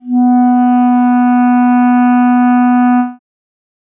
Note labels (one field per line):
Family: reed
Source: acoustic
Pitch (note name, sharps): B3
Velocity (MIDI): 50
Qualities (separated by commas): dark